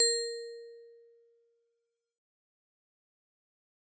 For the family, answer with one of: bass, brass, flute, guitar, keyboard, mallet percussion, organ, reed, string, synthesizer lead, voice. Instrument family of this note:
mallet percussion